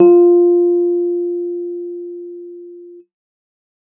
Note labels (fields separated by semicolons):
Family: keyboard; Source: electronic; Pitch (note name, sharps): F4; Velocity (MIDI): 25